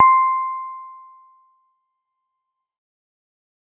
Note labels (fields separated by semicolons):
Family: keyboard; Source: electronic; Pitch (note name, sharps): C6; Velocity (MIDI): 25; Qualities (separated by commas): dark, fast decay